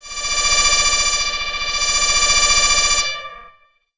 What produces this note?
synthesizer bass